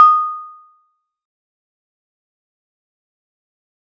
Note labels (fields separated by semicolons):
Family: mallet percussion; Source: acoustic; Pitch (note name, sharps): D#6; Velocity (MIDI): 75; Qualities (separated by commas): fast decay, percussive